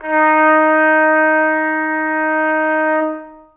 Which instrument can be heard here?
acoustic brass instrument